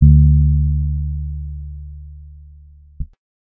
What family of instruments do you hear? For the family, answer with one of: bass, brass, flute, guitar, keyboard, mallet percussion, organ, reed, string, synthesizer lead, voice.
bass